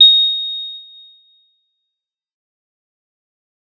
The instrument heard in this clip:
synthesizer bass